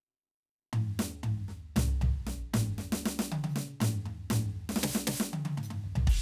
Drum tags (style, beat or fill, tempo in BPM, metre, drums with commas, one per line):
rock
fill
118 BPM
4/4
crash, hi-hat pedal, snare, high tom, mid tom, floor tom, kick